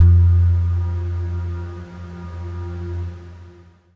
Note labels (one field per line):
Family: guitar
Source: electronic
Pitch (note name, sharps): F2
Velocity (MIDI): 50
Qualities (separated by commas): dark, long release